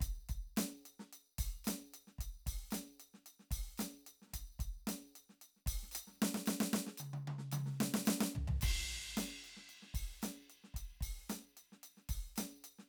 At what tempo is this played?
112 BPM